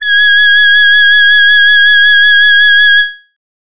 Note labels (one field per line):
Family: voice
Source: synthesizer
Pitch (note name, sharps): G#6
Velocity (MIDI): 75